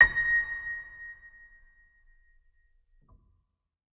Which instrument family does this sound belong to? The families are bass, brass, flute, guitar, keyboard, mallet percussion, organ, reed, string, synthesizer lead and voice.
organ